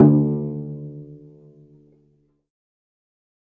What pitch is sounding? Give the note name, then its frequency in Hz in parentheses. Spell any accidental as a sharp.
D2 (73.42 Hz)